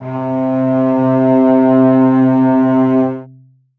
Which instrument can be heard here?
acoustic string instrument